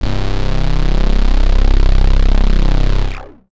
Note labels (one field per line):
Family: bass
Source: synthesizer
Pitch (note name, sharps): C1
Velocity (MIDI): 127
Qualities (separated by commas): bright, distorted